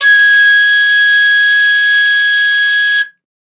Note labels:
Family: flute; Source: acoustic; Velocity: 100; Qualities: bright

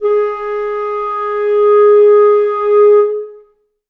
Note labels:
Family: reed; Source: acoustic; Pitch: G#4; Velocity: 75; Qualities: long release, reverb

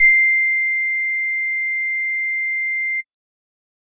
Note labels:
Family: bass; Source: synthesizer; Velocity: 25

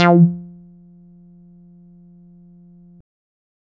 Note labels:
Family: bass; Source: synthesizer; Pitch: F3; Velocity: 50; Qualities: distorted, percussive

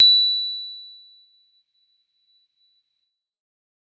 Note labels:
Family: keyboard; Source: electronic; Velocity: 127; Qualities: bright

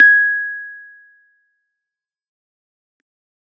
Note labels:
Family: keyboard; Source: electronic; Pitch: G#6; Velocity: 50; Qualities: fast decay

